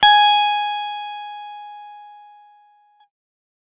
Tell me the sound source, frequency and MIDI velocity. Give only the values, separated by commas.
electronic, 830.6 Hz, 100